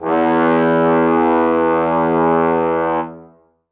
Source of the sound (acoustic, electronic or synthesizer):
acoustic